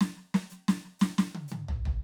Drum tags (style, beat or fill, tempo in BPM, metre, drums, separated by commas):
rock, fill, 115 BPM, 4/4, hi-hat pedal, snare, high tom, floor tom